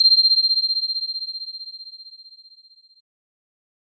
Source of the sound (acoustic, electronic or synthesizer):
synthesizer